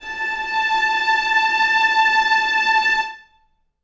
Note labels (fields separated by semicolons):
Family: string; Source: acoustic; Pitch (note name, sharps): A5; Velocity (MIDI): 25; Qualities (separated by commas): reverb